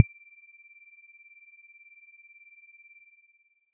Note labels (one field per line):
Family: mallet percussion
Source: electronic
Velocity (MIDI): 25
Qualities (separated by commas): percussive